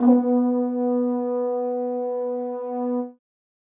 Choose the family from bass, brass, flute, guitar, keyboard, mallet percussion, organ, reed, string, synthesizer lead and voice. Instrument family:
brass